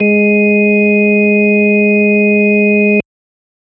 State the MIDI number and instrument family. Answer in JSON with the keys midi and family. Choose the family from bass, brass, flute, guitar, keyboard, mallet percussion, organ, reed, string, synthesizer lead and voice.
{"midi": 56, "family": "organ"}